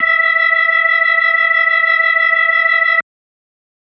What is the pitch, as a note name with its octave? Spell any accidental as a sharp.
E5